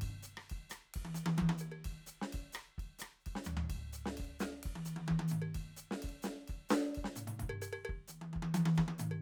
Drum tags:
Dominican merengue
beat
130 BPM
4/4
ride, ride bell, hi-hat pedal, percussion, snare, cross-stick, high tom, mid tom, floor tom, kick

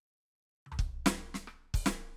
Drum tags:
Afro-Cuban rumba
fill
110 BPM
4/4
open hi-hat, hi-hat pedal, snare, cross-stick, high tom, floor tom, kick

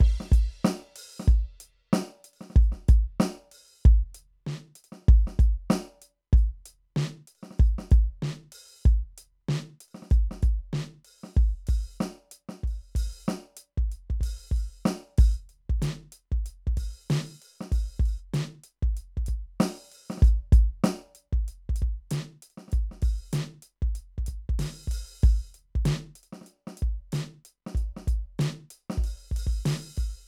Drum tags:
rock
beat
95 BPM
4/4
crash, closed hi-hat, open hi-hat, hi-hat pedal, snare, kick

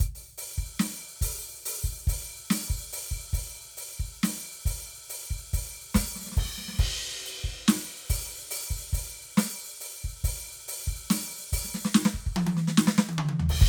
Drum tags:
hip-hop
beat
70 BPM
4/4
crash, ride, closed hi-hat, open hi-hat, hi-hat pedal, snare, high tom, mid tom, floor tom, kick

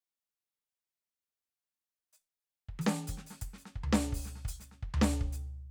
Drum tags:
New Orleans funk
fill
84 BPM
4/4
closed hi-hat, open hi-hat, hi-hat pedal, snare, high tom, floor tom, kick

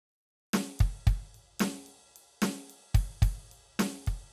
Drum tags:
rock
beat
110 BPM
4/4
ride, snare, kick

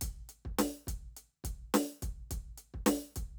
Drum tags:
rock
beat
105 BPM
4/4
closed hi-hat, snare, kick

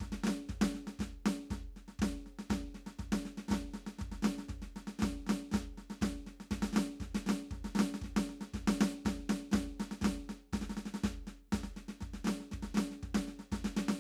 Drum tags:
march
beat
120 BPM
4/4
snare, kick

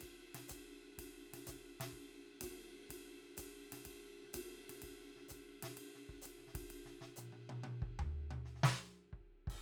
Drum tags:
jazz
beat
125 BPM
4/4
crash, ride, hi-hat pedal, snare, high tom, floor tom, kick

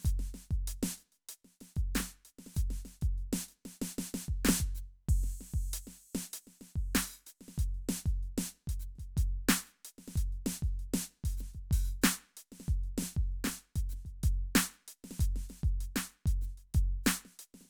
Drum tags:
funk
beat
95 BPM
4/4
crash, closed hi-hat, open hi-hat, hi-hat pedal, snare, kick

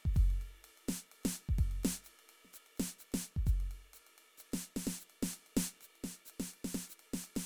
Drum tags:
linear jazz
beat
128 BPM
4/4
ride, hi-hat pedal, snare, kick

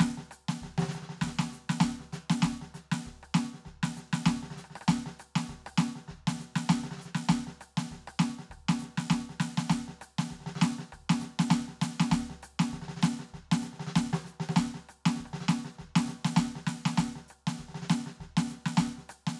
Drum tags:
New Orleans second line
beat
99 BPM
4/4
hi-hat pedal, snare, cross-stick, kick

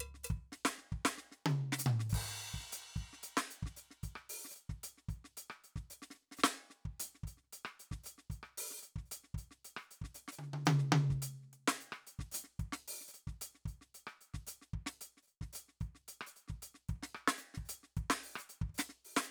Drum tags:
songo
beat
112 BPM
4/4
crash, closed hi-hat, open hi-hat, hi-hat pedal, percussion, snare, cross-stick, high tom, mid tom, kick

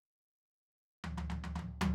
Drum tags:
country
fill
114 BPM
4/4
high tom, floor tom

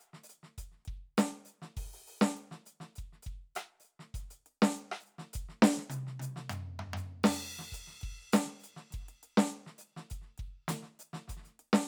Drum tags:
Brazilian
beat
101 BPM
4/4
crash, closed hi-hat, open hi-hat, hi-hat pedal, snare, cross-stick, high tom, mid tom, kick

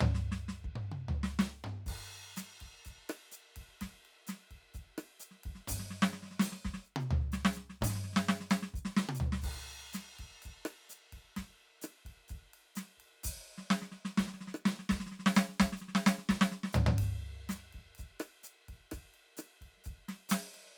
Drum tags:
bossa nova
beat
127 BPM
4/4
crash, ride, hi-hat pedal, snare, cross-stick, high tom, mid tom, floor tom, kick

